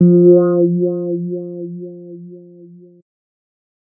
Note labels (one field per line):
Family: bass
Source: synthesizer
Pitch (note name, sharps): F3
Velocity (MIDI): 25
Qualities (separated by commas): dark, distorted